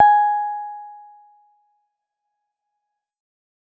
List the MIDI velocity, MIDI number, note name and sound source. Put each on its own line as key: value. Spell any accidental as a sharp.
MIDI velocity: 25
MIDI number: 80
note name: G#5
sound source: electronic